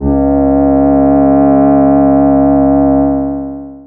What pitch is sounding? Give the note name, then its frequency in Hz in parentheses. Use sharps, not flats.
C#2 (69.3 Hz)